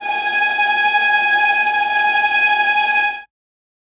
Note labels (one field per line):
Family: string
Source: acoustic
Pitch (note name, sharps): G#5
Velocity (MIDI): 50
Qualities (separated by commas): bright, non-linear envelope, reverb